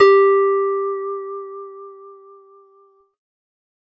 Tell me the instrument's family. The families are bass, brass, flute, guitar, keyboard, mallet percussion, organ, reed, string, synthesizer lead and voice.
guitar